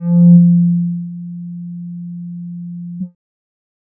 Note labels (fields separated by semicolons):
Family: bass; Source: synthesizer; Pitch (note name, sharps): F3; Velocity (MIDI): 50; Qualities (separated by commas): dark